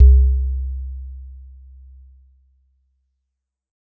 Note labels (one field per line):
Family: mallet percussion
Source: acoustic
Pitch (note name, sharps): C2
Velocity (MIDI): 75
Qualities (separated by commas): dark